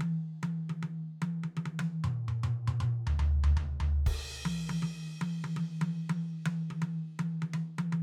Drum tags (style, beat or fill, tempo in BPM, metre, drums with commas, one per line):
jazz
beat
120 BPM
4/4
ride, high tom, mid tom, floor tom, kick